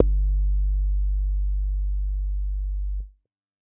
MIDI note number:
31